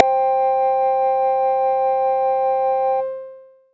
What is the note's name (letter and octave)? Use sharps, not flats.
C4